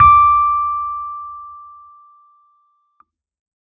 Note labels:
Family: keyboard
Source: electronic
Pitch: D6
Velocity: 127

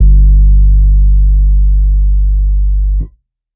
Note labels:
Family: keyboard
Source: electronic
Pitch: G1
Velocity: 25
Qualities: dark

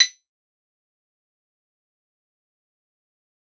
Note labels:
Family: guitar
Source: acoustic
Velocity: 100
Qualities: bright, fast decay, percussive

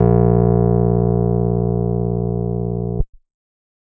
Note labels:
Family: keyboard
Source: electronic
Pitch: A#1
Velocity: 100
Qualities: distorted

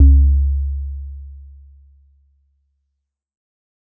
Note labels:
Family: mallet percussion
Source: acoustic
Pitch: C#2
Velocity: 50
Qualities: dark

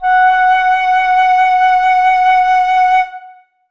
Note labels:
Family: flute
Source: acoustic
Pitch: F#5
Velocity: 75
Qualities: reverb

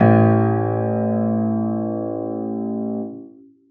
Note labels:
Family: keyboard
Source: acoustic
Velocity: 75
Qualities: reverb

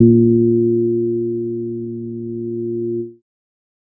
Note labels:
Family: bass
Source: synthesizer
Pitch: A#2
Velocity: 75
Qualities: dark

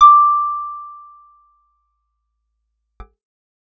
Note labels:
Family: guitar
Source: acoustic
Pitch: D6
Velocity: 127

